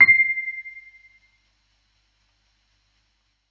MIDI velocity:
50